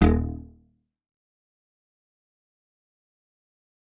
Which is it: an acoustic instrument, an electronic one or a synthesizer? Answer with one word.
electronic